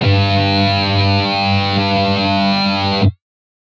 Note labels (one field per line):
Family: guitar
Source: electronic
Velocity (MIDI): 127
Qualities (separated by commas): bright, distorted